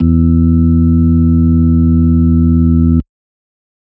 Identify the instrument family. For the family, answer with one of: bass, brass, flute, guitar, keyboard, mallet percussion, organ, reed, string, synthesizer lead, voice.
organ